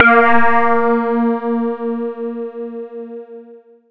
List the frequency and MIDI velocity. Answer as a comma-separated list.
233.1 Hz, 25